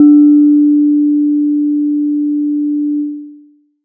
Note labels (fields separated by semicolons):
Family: mallet percussion; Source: acoustic; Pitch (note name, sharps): D4; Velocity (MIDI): 25; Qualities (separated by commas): dark, long release